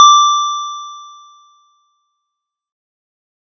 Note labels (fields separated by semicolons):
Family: keyboard; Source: electronic; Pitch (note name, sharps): D6; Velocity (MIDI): 75; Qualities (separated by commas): bright, distorted, fast decay